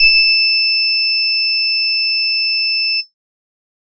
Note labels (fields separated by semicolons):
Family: bass; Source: synthesizer; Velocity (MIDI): 75; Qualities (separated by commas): bright, distorted